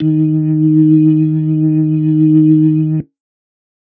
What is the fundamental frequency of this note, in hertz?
155.6 Hz